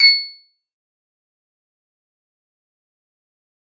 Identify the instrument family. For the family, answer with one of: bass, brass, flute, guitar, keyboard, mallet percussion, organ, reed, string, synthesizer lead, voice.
guitar